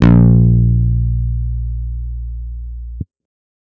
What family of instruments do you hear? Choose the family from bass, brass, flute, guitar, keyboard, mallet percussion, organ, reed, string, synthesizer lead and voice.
guitar